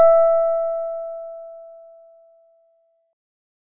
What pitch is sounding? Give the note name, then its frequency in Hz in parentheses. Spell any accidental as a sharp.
E5 (659.3 Hz)